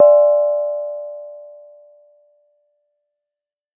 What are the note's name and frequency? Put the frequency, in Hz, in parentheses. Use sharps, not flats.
D5 (587.3 Hz)